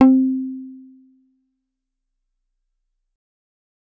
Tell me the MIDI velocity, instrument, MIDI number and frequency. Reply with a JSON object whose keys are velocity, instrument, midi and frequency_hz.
{"velocity": 25, "instrument": "synthesizer bass", "midi": 60, "frequency_hz": 261.6}